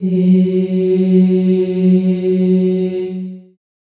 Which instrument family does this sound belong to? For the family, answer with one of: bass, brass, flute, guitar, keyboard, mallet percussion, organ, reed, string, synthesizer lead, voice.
voice